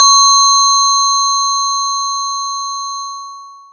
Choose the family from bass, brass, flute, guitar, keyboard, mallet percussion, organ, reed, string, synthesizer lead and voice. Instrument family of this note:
mallet percussion